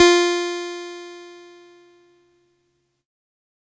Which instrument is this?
electronic keyboard